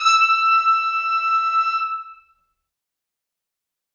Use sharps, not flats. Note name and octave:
E6